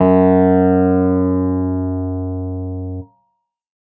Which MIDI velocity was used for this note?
100